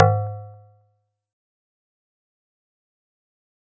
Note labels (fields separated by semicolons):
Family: mallet percussion; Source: acoustic; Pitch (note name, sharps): G#2; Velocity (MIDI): 75; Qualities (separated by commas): fast decay, percussive